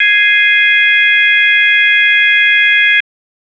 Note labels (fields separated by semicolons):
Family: organ; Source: electronic; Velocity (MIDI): 127; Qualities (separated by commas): bright